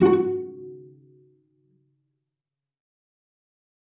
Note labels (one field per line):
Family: string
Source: acoustic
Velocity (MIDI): 50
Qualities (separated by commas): fast decay, reverb